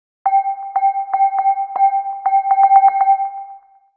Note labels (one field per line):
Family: mallet percussion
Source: synthesizer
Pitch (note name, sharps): G5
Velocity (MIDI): 75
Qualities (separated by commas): long release, multiphonic, percussive, tempo-synced